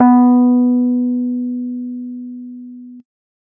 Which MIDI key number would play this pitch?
59